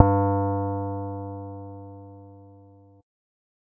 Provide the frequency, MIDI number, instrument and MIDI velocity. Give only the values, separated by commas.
98 Hz, 43, synthesizer bass, 75